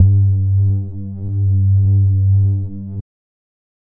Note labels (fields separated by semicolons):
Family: bass; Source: synthesizer; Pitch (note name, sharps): G2; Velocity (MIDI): 25; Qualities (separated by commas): dark